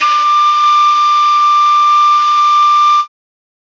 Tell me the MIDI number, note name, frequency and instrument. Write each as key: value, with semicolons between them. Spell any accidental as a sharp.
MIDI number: 86; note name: D6; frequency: 1175 Hz; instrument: acoustic flute